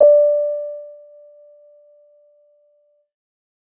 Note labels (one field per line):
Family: keyboard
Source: electronic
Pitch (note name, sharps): D5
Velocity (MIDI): 75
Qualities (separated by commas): dark